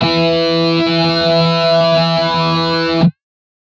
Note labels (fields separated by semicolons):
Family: guitar; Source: electronic; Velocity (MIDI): 100; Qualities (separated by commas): bright, distorted